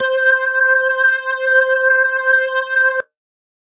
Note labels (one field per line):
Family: organ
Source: electronic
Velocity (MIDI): 50